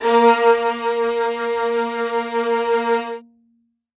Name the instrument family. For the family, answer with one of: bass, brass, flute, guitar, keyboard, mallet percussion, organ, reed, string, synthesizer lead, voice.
string